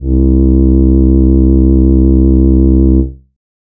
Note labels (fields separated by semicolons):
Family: voice; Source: synthesizer; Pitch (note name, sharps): C2; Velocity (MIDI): 75; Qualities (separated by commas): dark